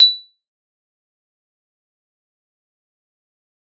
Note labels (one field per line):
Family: mallet percussion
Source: acoustic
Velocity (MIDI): 25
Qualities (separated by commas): bright, fast decay, percussive